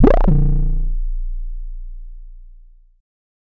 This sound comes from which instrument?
synthesizer bass